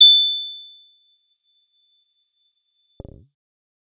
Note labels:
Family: bass; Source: synthesizer; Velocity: 25; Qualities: bright, percussive

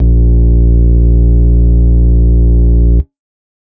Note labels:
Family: organ; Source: electronic; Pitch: A#1; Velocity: 127

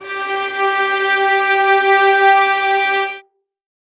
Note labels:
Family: string; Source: acoustic; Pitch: G4; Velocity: 25; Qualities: reverb

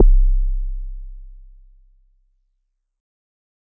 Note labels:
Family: mallet percussion; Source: acoustic; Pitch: C1; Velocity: 50

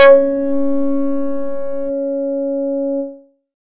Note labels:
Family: bass; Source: synthesizer; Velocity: 75; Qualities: distorted

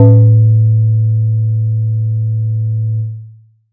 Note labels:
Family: mallet percussion; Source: acoustic; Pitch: A2; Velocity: 100; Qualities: long release

